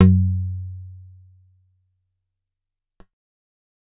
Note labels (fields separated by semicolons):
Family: guitar; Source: acoustic; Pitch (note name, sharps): F#2; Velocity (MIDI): 75; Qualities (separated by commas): dark, fast decay